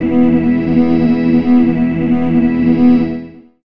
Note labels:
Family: organ; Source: electronic; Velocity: 50; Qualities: long release, reverb

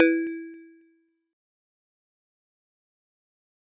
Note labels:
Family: mallet percussion; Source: acoustic; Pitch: E4; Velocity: 50; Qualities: fast decay, percussive

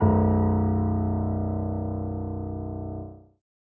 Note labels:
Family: keyboard; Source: acoustic; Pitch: B0; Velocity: 50

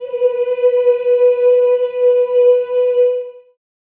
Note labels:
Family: voice; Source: acoustic; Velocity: 25; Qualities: reverb

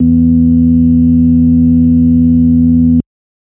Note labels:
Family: organ; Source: electronic; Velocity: 100; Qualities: dark

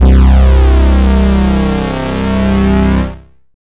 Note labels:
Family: bass; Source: synthesizer; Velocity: 127

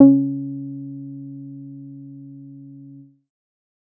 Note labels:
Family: bass; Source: synthesizer; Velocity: 25; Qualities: dark

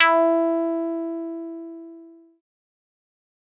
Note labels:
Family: synthesizer lead; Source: synthesizer; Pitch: E4; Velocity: 75; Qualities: distorted, fast decay

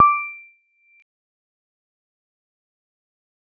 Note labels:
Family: mallet percussion; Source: electronic; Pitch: D6; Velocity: 25; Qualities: fast decay, percussive

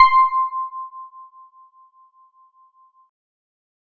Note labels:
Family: keyboard; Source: electronic; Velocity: 75

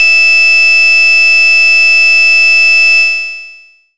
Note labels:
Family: bass; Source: synthesizer; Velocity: 75; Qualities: bright, distorted, long release

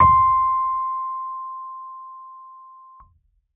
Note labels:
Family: keyboard; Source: electronic; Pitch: C6; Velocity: 127

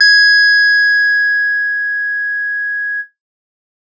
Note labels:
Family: guitar; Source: electronic; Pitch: G#6; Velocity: 100; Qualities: bright

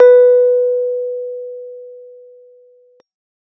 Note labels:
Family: keyboard; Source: electronic; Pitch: B4; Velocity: 100

